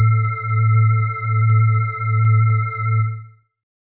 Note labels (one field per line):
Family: mallet percussion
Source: electronic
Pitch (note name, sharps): A2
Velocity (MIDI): 127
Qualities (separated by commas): bright, distorted, multiphonic